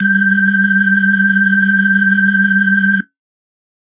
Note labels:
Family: organ; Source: electronic; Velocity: 50

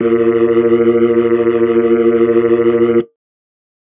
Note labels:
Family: organ; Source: electronic; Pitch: A#2; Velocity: 100; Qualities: distorted

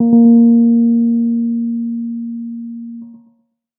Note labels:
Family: keyboard; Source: electronic; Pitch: A#3; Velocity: 25; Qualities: dark, tempo-synced

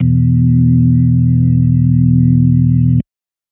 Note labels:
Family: organ; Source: electronic; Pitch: E1; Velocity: 75; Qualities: dark

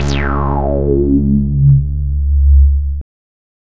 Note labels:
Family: bass; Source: synthesizer; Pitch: C#2; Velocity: 100; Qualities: distorted

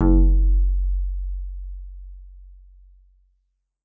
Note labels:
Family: guitar; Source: electronic; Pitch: F#1; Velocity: 75; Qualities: dark, reverb

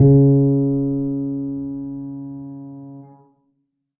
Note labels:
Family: keyboard; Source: acoustic; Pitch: C#3; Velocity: 25; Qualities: dark, reverb

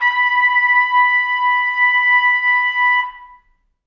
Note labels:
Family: brass; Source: acoustic; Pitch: B5; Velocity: 25; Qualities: reverb

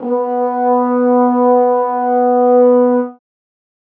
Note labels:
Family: brass; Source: acoustic; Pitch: B3; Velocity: 25; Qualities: reverb

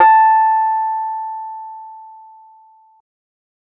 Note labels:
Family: keyboard; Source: electronic; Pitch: A5; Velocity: 127

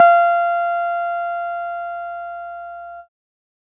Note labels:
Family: keyboard; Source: electronic; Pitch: F5; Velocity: 100

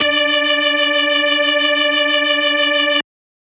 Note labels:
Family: organ; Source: electronic; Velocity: 50

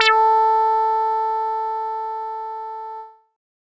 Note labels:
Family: bass; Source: synthesizer; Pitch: A4; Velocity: 127; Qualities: distorted

